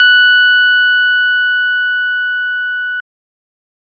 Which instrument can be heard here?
electronic organ